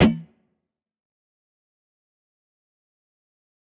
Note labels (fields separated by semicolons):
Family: guitar; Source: electronic; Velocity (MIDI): 75; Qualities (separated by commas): bright, distorted, fast decay, percussive